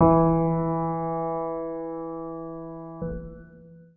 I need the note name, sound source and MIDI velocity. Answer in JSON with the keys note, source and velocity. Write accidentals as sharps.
{"note": "E3", "source": "electronic", "velocity": 25}